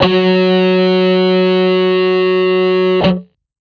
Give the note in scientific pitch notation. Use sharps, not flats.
F#3